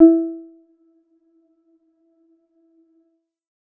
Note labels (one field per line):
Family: keyboard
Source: electronic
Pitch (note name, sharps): E4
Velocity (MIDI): 75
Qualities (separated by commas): dark, percussive, reverb